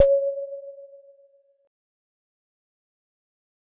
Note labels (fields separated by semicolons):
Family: mallet percussion; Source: acoustic; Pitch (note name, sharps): C#5; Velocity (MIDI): 25; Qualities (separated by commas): dark, fast decay